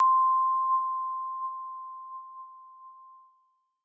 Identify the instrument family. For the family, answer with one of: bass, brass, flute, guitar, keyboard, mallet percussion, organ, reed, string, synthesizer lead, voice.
keyboard